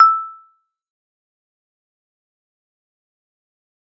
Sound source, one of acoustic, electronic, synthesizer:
acoustic